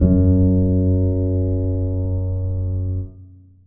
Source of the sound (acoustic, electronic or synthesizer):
acoustic